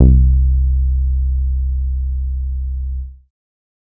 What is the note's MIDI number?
36